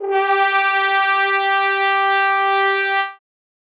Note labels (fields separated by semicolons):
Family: brass; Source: acoustic; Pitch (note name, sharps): G4; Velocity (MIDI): 127; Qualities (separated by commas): bright, reverb